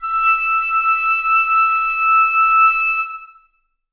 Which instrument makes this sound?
acoustic flute